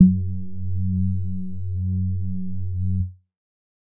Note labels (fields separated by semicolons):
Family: keyboard; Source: electronic; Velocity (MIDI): 50; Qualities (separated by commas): dark, distorted